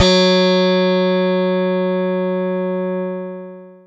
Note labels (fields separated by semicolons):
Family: keyboard; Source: electronic; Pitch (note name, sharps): F#3; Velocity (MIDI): 25; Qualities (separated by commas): bright, long release